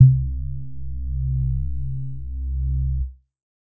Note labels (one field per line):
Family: keyboard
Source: electronic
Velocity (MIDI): 50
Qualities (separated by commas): dark, distorted